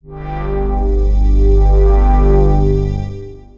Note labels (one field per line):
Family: synthesizer lead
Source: synthesizer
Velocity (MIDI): 50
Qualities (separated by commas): bright, long release, non-linear envelope